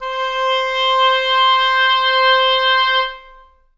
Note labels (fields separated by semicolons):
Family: reed; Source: acoustic; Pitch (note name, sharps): C5; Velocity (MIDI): 75; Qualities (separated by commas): long release, reverb